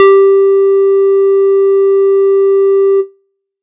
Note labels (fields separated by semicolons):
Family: bass; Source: synthesizer; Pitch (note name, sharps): G4; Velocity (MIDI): 100